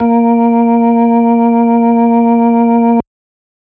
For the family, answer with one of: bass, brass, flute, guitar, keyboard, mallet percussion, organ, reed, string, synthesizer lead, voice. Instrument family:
organ